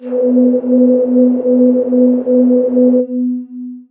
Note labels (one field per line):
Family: voice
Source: synthesizer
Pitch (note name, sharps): B3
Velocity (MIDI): 50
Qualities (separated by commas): distorted, long release